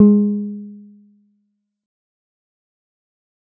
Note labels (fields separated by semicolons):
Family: guitar; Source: synthesizer; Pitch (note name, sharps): G#3; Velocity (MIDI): 25; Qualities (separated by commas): dark, fast decay